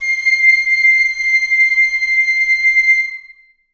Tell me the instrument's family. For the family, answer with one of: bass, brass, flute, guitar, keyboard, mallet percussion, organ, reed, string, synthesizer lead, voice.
reed